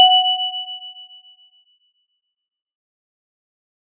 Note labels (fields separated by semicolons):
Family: mallet percussion; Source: acoustic; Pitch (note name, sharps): F#5; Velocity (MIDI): 50; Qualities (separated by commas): fast decay